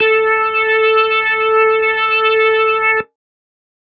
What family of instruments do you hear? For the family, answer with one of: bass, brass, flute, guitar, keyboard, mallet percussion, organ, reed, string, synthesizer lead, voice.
organ